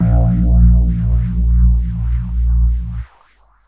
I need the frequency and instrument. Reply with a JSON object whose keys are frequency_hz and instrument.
{"frequency_hz": 58.27, "instrument": "electronic keyboard"}